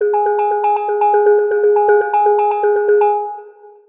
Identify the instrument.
synthesizer mallet percussion instrument